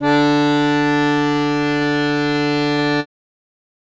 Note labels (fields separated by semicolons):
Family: reed; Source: acoustic; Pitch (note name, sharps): D3; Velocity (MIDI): 50